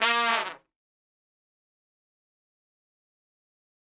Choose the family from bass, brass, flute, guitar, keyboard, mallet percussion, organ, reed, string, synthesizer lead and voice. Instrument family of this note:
brass